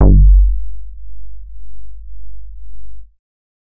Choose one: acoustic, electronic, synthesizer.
synthesizer